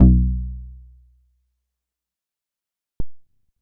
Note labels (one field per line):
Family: bass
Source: synthesizer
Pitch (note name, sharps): B1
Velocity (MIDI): 75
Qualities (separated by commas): dark, fast decay